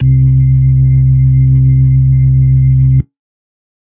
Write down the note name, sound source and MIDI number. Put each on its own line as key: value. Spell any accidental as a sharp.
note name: C2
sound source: electronic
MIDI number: 36